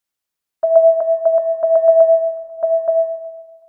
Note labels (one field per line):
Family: mallet percussion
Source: synthesizer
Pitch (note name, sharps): E5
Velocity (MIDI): 25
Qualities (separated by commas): dark, long release, multiphonic, percussive, tempo-synced